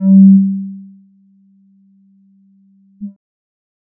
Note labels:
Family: bass; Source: synthesizer; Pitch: G3; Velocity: 25; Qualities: dark

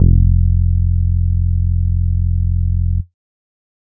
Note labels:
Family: bass; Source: synthesizer; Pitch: F1; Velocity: 75

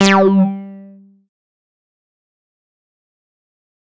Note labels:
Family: bass; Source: synthesizer; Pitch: G3; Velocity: 127; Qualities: distorted, fast decay

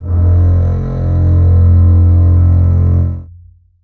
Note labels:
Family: string; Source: acoustic; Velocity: 50; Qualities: long release, reverb

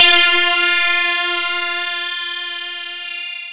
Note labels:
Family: mallet percussion; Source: electronic; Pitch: F4; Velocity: 127; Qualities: bright, distorted, long release, non-linear envelope

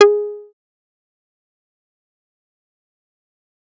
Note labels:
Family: bass; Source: synthesizer; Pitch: G#4; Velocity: 127; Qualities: fast decay, percussive

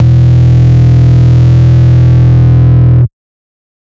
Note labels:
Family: bass; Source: synthesizer; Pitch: E1; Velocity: 100; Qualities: bright, distorted, multiphonic

